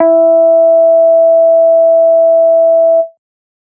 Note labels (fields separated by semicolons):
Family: bass; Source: synthesizer; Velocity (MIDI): 25